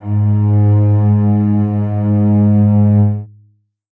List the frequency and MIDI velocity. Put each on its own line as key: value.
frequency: 103.8 Hz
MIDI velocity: 75